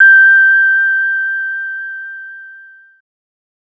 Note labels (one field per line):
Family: bass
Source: synthesizer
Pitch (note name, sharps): G6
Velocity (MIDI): 75